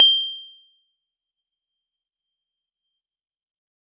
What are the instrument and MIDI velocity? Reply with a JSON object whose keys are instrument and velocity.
{"instrument": "electronic keyboard", "velocity": 50}